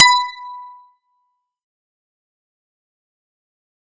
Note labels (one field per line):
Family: guitar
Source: synthesizer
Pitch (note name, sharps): B5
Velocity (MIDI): 127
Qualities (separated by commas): fast decay, percussive